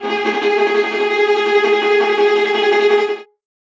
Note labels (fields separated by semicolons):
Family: string; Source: acoustic; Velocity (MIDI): 100; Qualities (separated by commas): bright, non-linear envelope, reverb